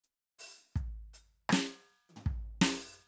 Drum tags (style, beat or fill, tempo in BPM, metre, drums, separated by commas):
reggae, fill, 78 BPM, 4/4, closed hi-hat, open hi-hat, hi-hat pedal, snare, cross-stick, high tom, floor tom, kick